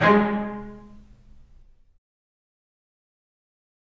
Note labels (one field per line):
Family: string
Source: acoustic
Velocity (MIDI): 25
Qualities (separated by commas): fast decay, reverb